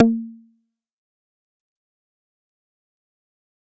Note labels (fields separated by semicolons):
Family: bass; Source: synthesizer; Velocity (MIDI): 25; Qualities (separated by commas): distorted, fast decay, percussive